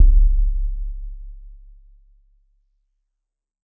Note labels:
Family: mallet percussion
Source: acoustic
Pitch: C#1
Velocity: 75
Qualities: dark, reverb

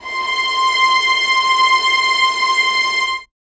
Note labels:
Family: string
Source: acoustic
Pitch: C6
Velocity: 50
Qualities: reverb

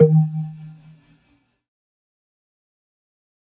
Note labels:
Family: keyboard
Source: synthesizer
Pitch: D#3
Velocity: 25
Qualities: fast decay

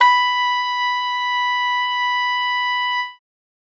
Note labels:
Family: reed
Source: acoustic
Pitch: B5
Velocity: 127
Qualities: bright

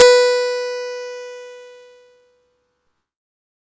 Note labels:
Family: keyboard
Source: electronic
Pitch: B4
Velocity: 100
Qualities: bright, distorted

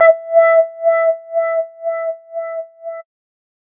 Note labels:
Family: bass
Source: synthesizer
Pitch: E5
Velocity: 50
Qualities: distorted

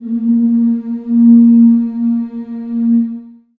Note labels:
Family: voice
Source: acoustic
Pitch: A#3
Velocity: 75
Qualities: dark, reverb

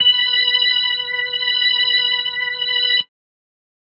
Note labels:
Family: organ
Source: electronic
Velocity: 100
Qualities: bright

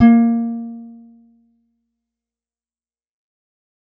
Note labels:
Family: guitar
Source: acoustic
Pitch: A#3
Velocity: 50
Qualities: fast decay

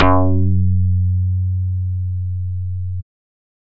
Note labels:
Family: bass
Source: synthesizer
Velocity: 75

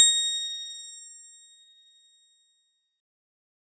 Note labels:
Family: synthesizer lead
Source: synthesizer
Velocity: 25

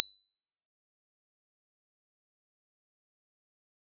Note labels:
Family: mallet percussion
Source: acoustic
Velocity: 75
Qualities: fast decay, percussive

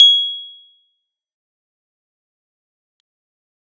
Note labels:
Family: keyboard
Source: electronic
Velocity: 25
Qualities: bright, fast decay, percussive

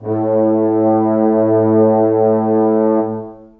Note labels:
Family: brass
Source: acoustic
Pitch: A2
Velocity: 75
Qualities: dark, long release, reverb

